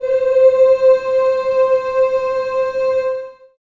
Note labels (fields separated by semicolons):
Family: voice; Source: acoustic; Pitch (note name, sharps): C5; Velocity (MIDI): 25; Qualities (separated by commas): long release, reverb